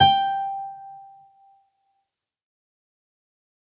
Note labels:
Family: string; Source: acoustic; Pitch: G5; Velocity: 50; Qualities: bright, fast decay, reverb

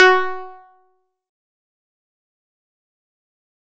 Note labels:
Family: guitar; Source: acoustic; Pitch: F#4; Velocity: 50; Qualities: distorted, fast decay, percussive

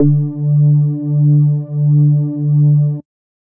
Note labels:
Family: bass; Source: synthesizer; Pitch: D3; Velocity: 50

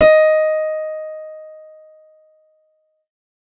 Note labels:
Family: keyboard; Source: synthesizer; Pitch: D#5; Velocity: 127

